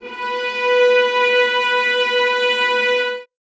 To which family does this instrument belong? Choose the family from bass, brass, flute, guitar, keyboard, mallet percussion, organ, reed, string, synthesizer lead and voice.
string